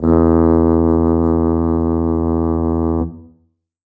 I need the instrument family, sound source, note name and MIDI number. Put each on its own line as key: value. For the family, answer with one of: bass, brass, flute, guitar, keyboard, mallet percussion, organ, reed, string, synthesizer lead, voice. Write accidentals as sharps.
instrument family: brass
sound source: acoustic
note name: E2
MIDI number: 40